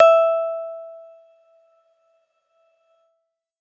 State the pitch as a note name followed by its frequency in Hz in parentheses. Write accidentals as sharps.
E5 (659.3 Hz)